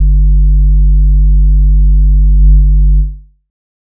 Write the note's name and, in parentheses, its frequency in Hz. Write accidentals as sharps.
G1 (49 Hz)